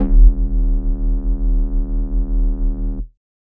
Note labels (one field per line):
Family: flute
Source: synthesizer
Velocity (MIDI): 75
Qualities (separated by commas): distorted